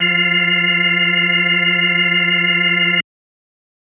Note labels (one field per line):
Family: organ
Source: electronic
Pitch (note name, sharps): F3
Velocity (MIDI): 127